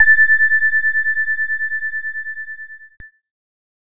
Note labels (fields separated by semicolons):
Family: keyboard; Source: electronic; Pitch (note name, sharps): A6; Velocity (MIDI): 25; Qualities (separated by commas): distorted